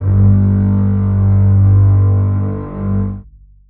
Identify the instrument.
acoustic string instrument